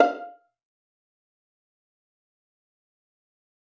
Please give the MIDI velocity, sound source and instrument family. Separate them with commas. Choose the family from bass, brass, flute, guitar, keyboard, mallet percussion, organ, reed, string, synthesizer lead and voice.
25, acoustic, string